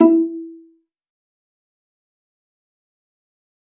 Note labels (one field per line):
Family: string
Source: acoustic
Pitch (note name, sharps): E4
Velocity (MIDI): 75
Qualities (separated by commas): fast decay, percussive, reverb